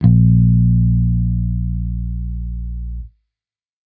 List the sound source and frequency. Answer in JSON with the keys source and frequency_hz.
{"source": "electronic", "frequency_hz": 58.27}